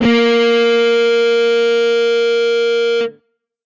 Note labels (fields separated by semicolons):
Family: guitar; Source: electronic; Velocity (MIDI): 50; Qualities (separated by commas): bright, distorted